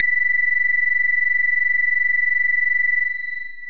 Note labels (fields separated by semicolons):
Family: bass; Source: synthesizer; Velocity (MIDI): 127; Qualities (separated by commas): bright, distorted, long release